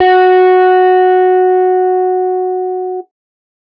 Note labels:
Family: guitar; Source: electronic; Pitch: F#4; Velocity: 50; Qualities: distorted

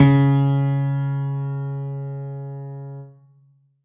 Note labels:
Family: keyboard; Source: acoustic; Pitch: C#3; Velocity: 127; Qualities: reverb

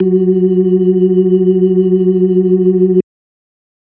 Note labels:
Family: organ; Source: electronic; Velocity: 127; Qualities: dark

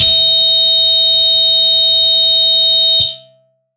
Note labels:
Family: guitar; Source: electronic; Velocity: 127; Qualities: bright, distorted

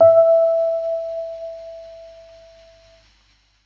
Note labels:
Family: keyboard; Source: electronic; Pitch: E5; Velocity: 25

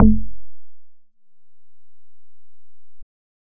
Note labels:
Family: bass; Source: synthesizer; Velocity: 25

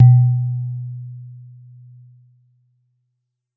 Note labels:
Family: mallet percussion; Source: acoustic; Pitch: B2; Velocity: 100; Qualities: dark

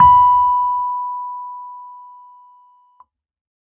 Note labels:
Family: keyboard; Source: electronic; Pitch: B5; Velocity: 75

